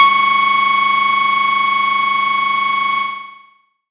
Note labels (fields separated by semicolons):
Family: bass; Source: synthesizer; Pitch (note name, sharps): C#6; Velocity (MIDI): 127; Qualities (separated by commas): bright, distorted, long release